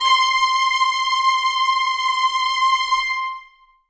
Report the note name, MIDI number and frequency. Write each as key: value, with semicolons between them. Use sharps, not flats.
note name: C6; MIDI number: 84; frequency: 1047 Hz